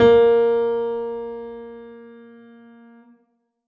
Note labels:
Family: keyboard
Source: acoustic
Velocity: 100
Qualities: reverb

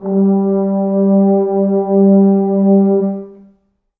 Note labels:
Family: brass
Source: acoustic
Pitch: G3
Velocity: 25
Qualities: dark, long release, reverb

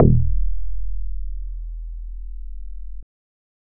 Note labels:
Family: bass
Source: synthesizer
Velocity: 25

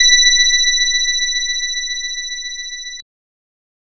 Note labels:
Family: bass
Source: synthesizer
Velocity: 127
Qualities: bright, distorted, multiphonic

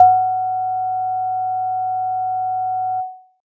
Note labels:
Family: keyboard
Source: electronic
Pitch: F#5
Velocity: 100

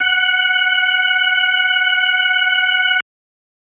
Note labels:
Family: organ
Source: electronic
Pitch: F#5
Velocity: 50

